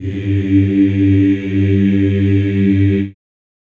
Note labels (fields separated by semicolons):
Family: voice; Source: acoustic; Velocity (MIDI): 50; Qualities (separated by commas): reverb